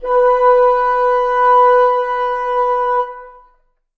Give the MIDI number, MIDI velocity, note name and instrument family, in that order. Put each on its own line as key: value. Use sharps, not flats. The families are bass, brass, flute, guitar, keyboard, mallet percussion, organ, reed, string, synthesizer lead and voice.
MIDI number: 71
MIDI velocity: 100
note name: B4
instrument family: reed